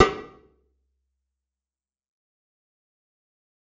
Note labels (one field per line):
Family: guitar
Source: electronic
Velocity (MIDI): 127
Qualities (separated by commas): bright, fast decay, percussive, reverb